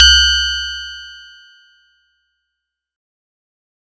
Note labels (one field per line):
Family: mallet percussion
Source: acoustic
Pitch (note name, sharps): C2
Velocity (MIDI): 127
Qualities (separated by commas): bright, fast decay